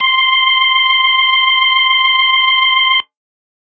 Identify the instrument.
electronic organ